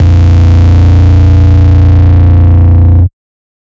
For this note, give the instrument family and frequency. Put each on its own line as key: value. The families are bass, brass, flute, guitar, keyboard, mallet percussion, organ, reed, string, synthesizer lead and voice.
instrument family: bass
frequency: 29.14 Hz